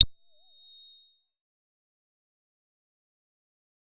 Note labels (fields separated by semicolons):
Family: bass; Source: synthesizer; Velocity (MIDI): 100; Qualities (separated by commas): fast decay, percussive